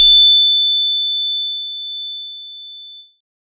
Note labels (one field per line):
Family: keyboard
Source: electronic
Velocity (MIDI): 25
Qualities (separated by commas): bright